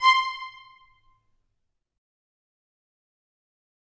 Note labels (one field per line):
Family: string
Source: acoustic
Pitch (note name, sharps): C6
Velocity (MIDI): 100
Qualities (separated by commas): fast decay, percussive, reverb